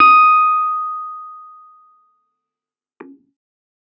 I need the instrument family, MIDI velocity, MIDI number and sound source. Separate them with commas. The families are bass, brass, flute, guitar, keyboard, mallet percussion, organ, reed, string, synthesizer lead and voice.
keyboard, 100, 87, electronic